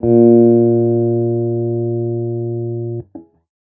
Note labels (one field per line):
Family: guitar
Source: electronic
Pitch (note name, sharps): A#2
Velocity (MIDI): 25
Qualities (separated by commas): non-linear envelope